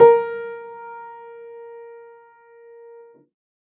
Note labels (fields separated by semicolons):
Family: keyboard; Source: acoustic; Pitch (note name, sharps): A#4; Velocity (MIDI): 75; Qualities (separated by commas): reverb